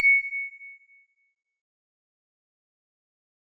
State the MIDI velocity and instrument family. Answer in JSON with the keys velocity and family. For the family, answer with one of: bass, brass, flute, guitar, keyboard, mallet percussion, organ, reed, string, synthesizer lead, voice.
{"velocity": 50, "family": "mallet percussion"}